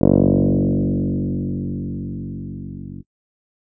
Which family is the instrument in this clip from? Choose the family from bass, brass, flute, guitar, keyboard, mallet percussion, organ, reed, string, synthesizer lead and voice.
keyboard